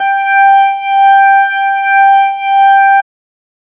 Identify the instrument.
electronic organ